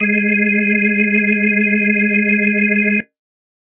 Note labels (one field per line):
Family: organ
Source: electronic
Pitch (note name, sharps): G#3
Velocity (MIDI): 100